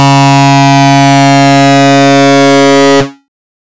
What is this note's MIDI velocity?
75